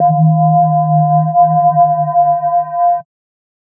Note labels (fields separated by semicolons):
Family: mallet percussion; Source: electronic; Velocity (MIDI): 25; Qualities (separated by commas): multiphonic, non-linear envelope